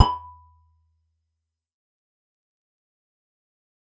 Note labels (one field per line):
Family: guitar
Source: acoustic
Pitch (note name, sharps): B5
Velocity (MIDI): 75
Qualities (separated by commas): fast decay, percussive